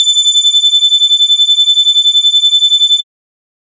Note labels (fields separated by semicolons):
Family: bass; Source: synthesizer; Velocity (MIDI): 75; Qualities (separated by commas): bright, distorted